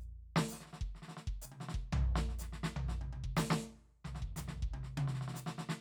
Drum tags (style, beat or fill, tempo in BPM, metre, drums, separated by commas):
jazz, beat, 125 BPM, 4/4, hi-hat pedal, snare, high tom, floor tom, kick